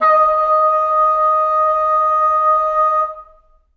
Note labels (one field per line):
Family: reed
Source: acoustic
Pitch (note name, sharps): D#5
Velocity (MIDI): 50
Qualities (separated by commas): reverb